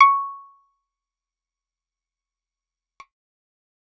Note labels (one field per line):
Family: guitar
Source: acoustic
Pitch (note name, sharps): C#6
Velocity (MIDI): 127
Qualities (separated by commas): fast decay, percussive